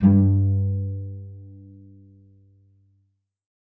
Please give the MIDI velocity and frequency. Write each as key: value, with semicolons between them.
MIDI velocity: 75; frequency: 98 Hz